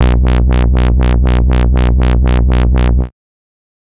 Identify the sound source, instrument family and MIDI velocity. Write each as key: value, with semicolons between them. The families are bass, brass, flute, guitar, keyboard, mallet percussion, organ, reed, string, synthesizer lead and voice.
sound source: synthesizer; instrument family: bass; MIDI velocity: 127